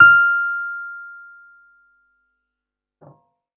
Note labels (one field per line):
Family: keyboard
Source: electronic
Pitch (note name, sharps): F6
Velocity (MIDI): 100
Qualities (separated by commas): fast decay